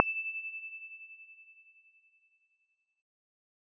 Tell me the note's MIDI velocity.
25